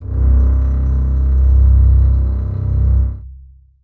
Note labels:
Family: string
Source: acoustic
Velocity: 75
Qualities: long release, reverb

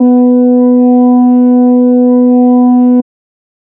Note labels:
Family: organ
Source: electronic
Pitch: B3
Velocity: 75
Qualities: dark

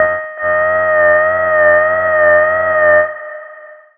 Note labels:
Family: bass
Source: synthesizer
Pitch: D#5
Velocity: 25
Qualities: long release, reverb

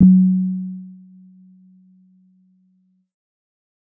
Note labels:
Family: keyboard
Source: electronic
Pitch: F#3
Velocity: 100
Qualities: dark

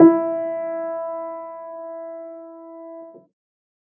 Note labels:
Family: keyboard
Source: acoustic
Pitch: E4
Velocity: 50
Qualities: reverb

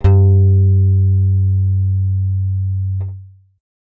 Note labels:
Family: bass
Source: synthesizer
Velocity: 50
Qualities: dark

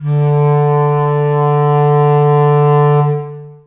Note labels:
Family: reed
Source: acoustic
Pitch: D3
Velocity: 100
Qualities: long release, reverb

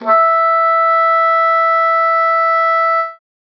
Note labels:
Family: reed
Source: acoustic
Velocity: 75

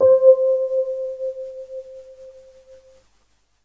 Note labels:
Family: keyboard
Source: electronic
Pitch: C5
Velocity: 25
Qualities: dark

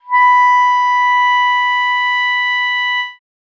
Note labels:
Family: reed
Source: acoustic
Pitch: B5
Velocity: 75

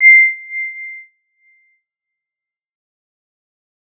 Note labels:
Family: bass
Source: synthesizer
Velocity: 100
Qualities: fast decay

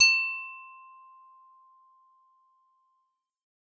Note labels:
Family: bass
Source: synthesizer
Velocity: 75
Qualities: distorted, percussive

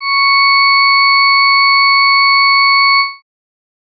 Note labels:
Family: organ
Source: electronic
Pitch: C#6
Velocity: 25

